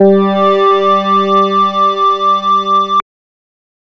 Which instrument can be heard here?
synthesizer bass